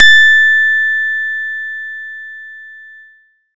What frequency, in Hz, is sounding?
1760 Hz